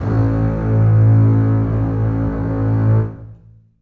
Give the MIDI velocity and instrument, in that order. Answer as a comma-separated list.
127, acoustic string instrument